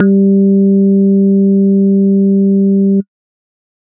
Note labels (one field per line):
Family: organ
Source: electronic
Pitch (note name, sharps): G3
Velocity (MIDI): 50